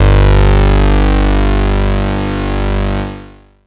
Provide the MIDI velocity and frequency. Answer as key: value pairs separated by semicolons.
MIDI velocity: 50; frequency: 49 Hz